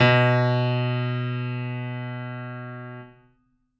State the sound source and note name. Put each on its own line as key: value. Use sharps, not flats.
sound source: acoustic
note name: B2